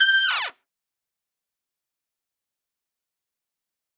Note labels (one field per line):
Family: brass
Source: acoustic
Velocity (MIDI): 100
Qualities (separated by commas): fast decay, reverb